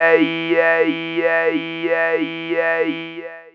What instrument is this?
synthesizer voice